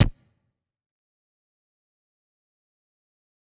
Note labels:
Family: guitar; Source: electronic; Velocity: 50; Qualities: bright, distorted, fast decay, percussive

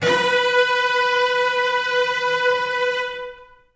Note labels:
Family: string; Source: acoustic; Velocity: 127; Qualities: long release, reverb

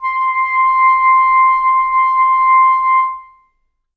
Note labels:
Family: reed; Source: acoustic; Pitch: C6; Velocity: 50; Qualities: reverb

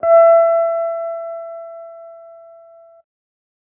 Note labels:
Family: guitar; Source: electronic; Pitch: E5; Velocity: 50; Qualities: non-linear envelope

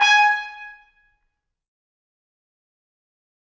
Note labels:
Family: brass; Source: acoustic; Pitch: G#5; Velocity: 100; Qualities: fast decay, percussive, reverb

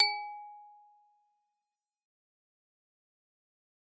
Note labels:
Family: mallet percussion; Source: acoustic; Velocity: 127; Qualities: fast decay, percussive

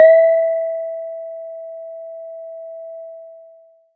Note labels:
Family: mallet percussion; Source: acoustic; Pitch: E5; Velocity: 50; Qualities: long release

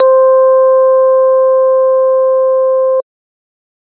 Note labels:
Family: organ; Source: electronic; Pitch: C5; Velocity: 50

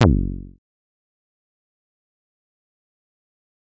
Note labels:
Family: bass; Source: synthesizer; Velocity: 127; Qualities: distorted, fast decay, percussive

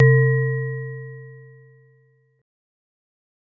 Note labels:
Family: mallet percussion; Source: acoustic; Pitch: C3; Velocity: 127; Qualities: dark, fast decay

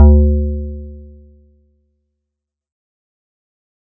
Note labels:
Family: keyboard; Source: electronic; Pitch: D2; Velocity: 75; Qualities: dark, fast decay

